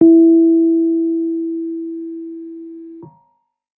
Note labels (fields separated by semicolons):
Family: keyboard; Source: electronic; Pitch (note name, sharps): E4; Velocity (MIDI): 25